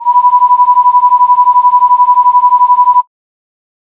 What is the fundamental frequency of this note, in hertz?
987.8 Hz